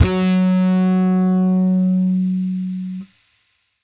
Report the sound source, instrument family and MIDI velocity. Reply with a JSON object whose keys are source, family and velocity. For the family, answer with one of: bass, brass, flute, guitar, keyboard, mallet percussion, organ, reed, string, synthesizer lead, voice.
{"source": "electronic", "family": "bass", "velocity": 50}